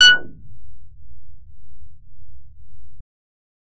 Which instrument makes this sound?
synthesizer bass